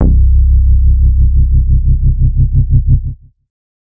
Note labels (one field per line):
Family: bass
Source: synthesizer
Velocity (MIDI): 50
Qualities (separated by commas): distorted